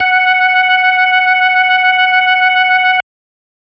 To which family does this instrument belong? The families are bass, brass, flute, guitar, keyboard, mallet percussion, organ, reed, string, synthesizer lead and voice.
organ